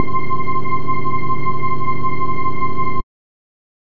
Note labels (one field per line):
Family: bass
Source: synthesizer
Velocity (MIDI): 100